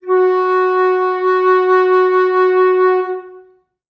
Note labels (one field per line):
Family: flute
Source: acoustic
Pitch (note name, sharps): F#4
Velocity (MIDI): 50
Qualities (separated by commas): long release, reverb